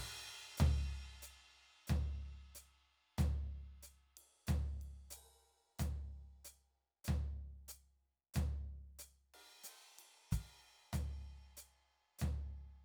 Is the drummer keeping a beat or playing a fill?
beat